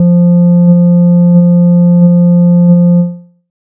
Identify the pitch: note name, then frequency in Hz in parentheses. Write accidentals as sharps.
F3 (174.6 Hz)